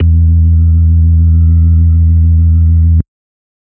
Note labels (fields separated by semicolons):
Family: organ; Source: electronic; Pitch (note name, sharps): E2; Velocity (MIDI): 50; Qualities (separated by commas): dark